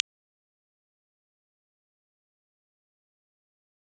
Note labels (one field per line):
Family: guitar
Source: electronic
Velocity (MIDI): 127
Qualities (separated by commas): fast decay, percussive